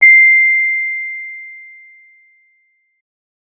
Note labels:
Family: keyboard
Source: electronic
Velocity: 75

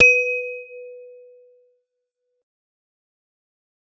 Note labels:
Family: mallet percussion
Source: acoustic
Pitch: B4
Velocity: 75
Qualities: fast decay, non-linear envelope

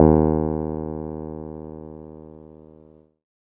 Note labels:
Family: keyboard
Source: electronic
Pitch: D#2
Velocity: 127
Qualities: dark

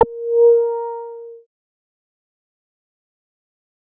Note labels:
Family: bass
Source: synthesizer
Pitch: A#4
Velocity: 50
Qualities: fast decay

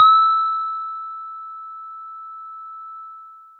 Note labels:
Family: mallet percussion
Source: acoustic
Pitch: E6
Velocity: 75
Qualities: long release

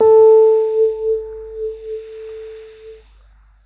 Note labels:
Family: keyboard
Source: electronic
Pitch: A4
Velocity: 25

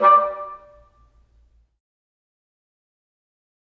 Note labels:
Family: reed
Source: acoustic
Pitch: D5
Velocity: 50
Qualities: fast decay, percussive, reverb

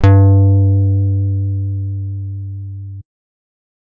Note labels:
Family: guitar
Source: electronic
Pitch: G2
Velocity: 50

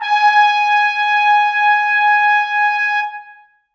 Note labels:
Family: brass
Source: acoustic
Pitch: G#5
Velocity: 100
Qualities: reverb

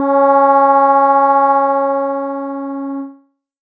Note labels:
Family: keyboard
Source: electronic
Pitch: C#4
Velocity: 25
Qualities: distorted, multiphonic

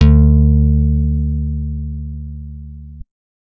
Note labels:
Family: guitar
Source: acoustic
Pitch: D2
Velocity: 75

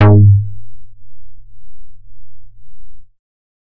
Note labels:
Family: bass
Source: synthesizer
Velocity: 100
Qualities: distorted

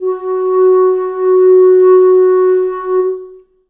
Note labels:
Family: reed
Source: acoustic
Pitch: F#4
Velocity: 50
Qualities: reverb

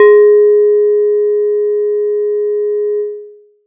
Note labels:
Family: mallet percussion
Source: acoustic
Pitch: G#4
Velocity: 127

